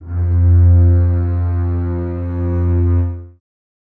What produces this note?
acoustic string instrument